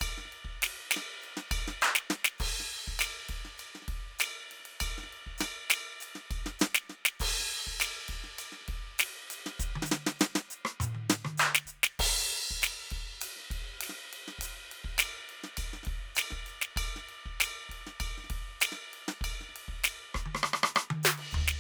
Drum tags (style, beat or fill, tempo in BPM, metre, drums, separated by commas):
funk, beat, 100 BPM, 4/4, crash, ride, ride bell, hi-hat pedal, percussion, snare, cross-stick, high tom, mid tom, floor tom, kick